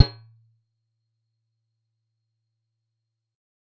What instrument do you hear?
acoustic guitar